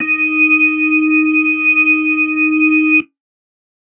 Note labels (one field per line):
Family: organ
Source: electronic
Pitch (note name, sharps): D#4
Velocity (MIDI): 75